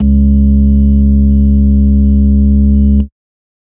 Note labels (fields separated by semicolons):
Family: organ; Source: electronic; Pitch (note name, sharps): C#2; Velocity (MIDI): 100; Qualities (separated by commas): dark